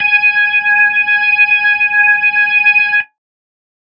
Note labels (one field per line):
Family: organ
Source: electronic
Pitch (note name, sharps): G#5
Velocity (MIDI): 127